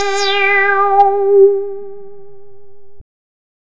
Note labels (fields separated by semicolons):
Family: bass; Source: synthesizer; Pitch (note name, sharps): G4; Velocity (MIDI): 127; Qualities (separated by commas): bright, distorted